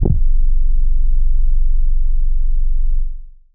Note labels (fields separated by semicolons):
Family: bass; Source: synthesizer; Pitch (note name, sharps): F#0; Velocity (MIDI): 25; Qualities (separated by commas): distorted, tempo-synced